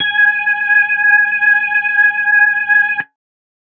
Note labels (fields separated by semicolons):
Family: organ; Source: electronic; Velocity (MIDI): 25